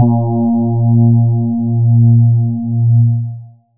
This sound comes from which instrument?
synthesizer voice